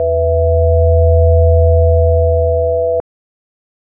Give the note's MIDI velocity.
50